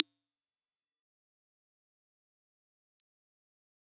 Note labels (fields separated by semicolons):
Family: keyboard; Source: electronic; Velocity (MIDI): 127; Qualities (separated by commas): bright, fast decay, percussive